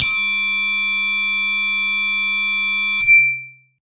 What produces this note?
electronic guitar